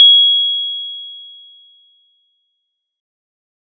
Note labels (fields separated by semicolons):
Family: keyboard; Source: electronic; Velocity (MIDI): 127; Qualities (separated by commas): bright, distorted